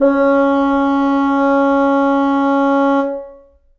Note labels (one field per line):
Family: reed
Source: acoustic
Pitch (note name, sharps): C#4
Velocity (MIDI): 75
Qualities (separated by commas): long release, reverb